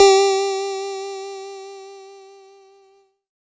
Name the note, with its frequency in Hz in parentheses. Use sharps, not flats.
G4 (392 Hz)